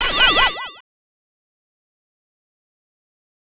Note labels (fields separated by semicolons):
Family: bass; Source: synthesizer; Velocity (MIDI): 75; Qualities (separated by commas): fast decay, multiphonic